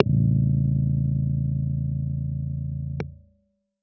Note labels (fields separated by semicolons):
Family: keyboard; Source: electronic; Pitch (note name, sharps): A0; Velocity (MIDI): 50; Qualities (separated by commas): dark